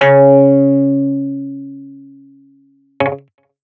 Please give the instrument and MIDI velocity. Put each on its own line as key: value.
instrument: electronic guitar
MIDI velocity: 50